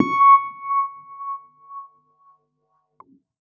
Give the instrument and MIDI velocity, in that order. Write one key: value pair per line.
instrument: electronic keyboard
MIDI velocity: 50